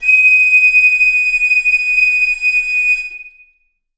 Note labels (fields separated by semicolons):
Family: flute; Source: acoustic; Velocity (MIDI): 75; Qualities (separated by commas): bright, long release, reverb